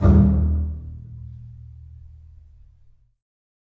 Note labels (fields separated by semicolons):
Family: string; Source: acoustic; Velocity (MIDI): 127; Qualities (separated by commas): reverb